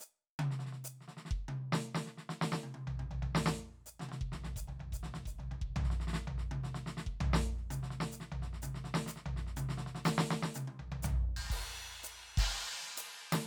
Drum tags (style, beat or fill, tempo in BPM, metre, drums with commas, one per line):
jazz
beat
125 BPM
4/4
crash, ride, hi-hat pedal, snare, high tom, floor tom, kick